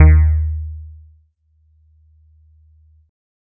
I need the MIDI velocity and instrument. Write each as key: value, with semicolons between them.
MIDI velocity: 75; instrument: electronic keyboard